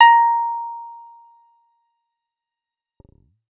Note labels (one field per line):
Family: bass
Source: synthesizer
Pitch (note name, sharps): A#5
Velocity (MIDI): 100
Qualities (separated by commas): fast decay